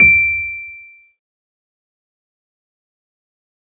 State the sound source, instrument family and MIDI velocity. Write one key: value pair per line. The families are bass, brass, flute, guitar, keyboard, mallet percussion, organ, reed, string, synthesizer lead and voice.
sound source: electronic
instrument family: keyboard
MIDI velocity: 50